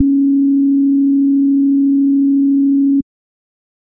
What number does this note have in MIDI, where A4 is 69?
61